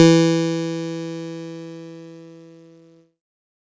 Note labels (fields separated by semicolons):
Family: keyboard; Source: electronic; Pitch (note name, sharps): E3; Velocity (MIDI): 25; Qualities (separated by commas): bright, distorted